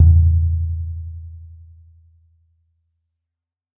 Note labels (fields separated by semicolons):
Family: mallet percussion; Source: acoustic; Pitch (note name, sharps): E2; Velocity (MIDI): 100; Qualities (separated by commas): dark, reverb